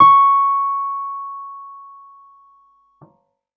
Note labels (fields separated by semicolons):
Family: keyboard; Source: electronic; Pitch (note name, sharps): C#6; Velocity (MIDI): 75